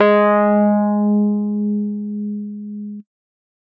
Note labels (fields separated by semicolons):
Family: keyboard; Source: electronic; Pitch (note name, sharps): G#3; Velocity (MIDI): 75